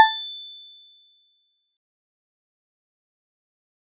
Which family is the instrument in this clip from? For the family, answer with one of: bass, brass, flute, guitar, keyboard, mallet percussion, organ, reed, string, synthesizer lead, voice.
mallet percussion